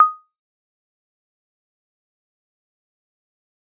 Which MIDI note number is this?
87